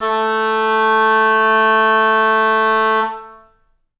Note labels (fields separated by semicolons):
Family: reed; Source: acoustic; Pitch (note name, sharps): A3; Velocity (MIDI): 100; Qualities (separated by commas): reverb